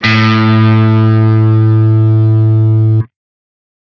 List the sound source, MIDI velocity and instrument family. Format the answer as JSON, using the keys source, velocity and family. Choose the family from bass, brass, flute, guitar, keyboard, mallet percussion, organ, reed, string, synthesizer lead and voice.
{"source": "electronic", "velocity": 75, "family": "guitar"}